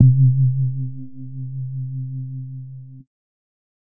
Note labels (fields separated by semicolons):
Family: bass; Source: synthesizer; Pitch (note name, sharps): C3; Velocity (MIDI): 25; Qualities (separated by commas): dark, distorted